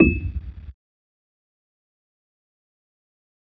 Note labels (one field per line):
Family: keyboard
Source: electronic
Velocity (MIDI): 25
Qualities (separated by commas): fast decay, percussive